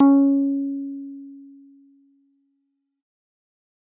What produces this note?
electronic keyboard